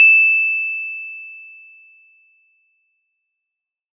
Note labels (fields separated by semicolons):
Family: mallet percussion; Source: acoustic; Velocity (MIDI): 75; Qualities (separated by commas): bright